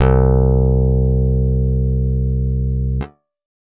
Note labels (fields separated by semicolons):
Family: guitar; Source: acoustic; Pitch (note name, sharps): C2; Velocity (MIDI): 100